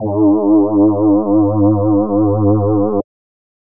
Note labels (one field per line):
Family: voice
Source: synthesizer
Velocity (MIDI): 75